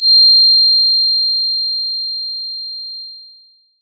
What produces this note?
electronic mallet percussion instrument